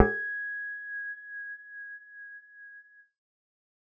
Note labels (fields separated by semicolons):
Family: bass; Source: synthesizer; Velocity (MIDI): 25; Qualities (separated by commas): reverb